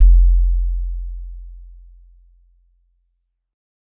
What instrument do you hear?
acoustic mallet percussion instrument